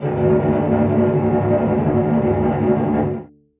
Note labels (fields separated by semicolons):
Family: string; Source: acoustic; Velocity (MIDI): 75; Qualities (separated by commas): bright, non-linear envelope, reverb